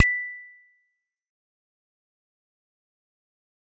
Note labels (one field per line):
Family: mallet percussion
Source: acoustic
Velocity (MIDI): 100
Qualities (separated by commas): fast decay, percussive